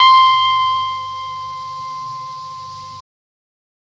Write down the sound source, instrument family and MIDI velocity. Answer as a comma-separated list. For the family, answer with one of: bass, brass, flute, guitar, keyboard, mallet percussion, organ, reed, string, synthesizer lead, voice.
electronic, keyboard, 127